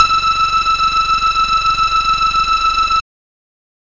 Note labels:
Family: bass; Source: synthesizer; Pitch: E6; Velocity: 127

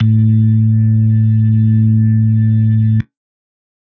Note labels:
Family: organ; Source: electronic; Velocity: 100; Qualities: dark

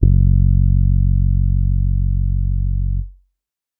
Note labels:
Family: keyboard; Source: electronic; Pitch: F#1; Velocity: 50; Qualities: dark, distorted

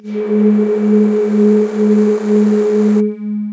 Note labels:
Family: voice; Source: synthesizer; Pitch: G#3; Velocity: 100; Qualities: distorted, long release

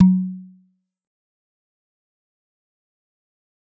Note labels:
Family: mallet percussion; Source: acoustic; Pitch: F#3; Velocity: 75; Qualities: dark, fast decay, percussive

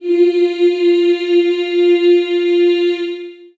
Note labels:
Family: voice; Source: acoustic; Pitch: F4; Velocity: 100; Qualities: long release, reverb

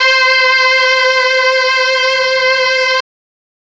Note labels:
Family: brass; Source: electronic; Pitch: C5; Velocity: 127; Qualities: bright

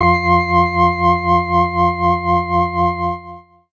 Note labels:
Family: organ; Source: electronic; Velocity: 50; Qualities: distorted

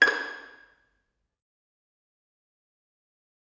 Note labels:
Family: string; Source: acoustic; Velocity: 50; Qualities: fast decay, percussive, reverb

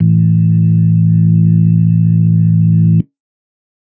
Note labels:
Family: organ; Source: electronic; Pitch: A1; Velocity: 100; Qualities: dark

